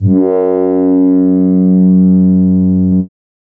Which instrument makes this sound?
synthesizer keyboard